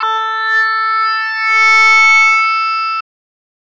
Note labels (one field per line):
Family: voice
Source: synthesizer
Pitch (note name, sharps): A4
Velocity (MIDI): 127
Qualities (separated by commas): bright, distorted